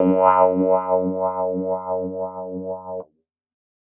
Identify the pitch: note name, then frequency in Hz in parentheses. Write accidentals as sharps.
F#2 (92.5 Hz)